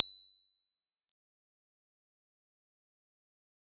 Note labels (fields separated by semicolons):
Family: mallet percussion; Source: acoustic; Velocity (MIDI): 50; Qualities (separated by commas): bright, fast decay, percussive